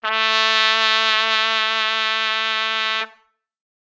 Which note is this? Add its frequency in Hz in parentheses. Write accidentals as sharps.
A3 (220 Hz)